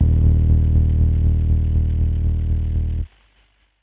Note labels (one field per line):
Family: keyboard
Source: electronic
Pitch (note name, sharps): D#1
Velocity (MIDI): 25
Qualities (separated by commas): dark, distorted, tempo-synced